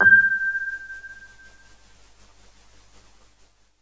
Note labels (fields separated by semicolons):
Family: keyboard; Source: electronic; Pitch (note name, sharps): G6; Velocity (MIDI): 25